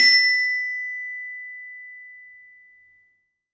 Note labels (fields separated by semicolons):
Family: mallet percussion; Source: acoustic; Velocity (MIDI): 100; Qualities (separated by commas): bright, reverb